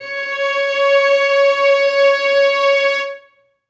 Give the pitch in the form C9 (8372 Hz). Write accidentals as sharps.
C#5 (554.4 Hz)